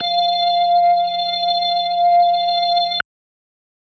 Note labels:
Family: organ; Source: electronic; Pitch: F5; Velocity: 127

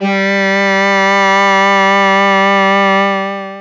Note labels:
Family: voice; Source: synthesizer; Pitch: G3; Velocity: 127; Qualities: distorted, long release

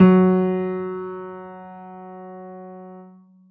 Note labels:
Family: keyboard; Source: acoustic; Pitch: F#3; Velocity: 100; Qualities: reverb

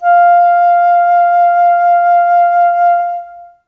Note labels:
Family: flute; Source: acoustic; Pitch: F5; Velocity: 25; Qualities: long release, reverb

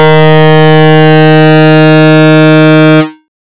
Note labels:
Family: bass; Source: synthesizer; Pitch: D#3; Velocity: 50; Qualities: bright, distorted

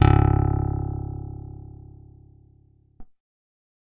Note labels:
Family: keyboard; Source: electronic; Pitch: C#1; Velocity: 75

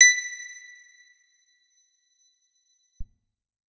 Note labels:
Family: guitar; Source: electronic; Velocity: 100; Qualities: bright, percussive, reverb

